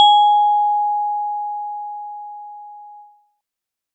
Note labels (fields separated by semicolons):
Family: mallet percussion; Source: acoustic; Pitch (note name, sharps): G#5; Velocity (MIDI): 75